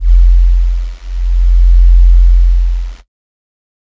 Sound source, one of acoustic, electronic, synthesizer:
synthesizer